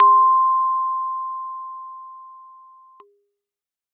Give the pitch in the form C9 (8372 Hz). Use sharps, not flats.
C6 (1047 Hz)